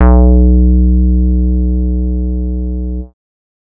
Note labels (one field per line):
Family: bass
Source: synthesizer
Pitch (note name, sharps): B1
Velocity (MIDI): 75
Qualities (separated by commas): dark